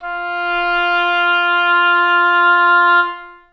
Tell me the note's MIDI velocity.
75